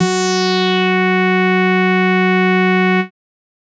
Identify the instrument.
synthesizer bass